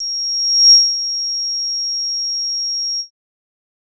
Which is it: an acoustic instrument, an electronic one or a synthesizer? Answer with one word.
synthesizer